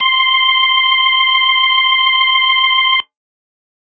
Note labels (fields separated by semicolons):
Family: organ; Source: electronic; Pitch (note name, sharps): C6; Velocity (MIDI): 25